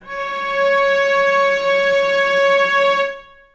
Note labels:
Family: string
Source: acoustic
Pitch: C#5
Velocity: 50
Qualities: reverb

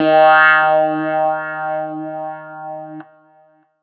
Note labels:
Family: keyboard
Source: electronic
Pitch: D#3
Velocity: 127

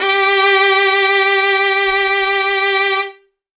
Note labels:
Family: string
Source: acoustic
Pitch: G4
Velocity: 100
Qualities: bright, reverb

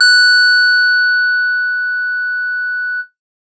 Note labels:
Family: guitar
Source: electronic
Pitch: F#6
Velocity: 100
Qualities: bright

